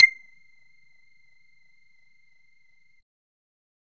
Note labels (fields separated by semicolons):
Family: bass; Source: synthesizer; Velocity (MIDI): 50; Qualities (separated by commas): percussive